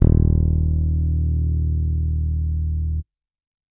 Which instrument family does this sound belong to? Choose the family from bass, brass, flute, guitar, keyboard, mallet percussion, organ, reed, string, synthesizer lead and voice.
bass